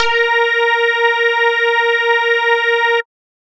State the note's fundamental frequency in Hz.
466.2 Hz